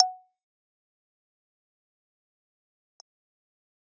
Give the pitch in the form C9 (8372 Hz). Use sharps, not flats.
F#5 (740 Hz)